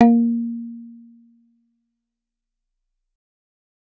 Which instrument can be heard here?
synthesizer bass